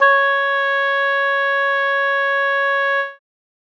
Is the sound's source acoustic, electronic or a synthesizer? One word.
acoustic